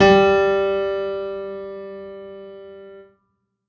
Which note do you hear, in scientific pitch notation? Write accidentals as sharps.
G3